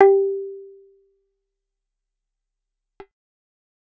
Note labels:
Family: guitar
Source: acoustic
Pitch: G4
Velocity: 25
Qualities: fast decay, percussive

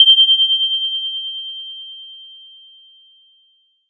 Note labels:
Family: mallet percussion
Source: acoustic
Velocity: 50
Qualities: bright, multiphonic

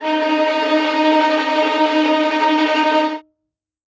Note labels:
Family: string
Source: acoustic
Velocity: 127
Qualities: bright, non-linear envelope, reverb

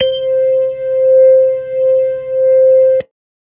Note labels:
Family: organ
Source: electronic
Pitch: C5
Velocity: 25

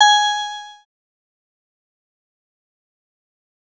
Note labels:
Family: synthesizer lead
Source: synthesizer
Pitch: G#5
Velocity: 100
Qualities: bright, distorted, fast decay

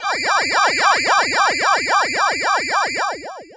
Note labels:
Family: voice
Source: synthesizer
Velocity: 25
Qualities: distorted, long release

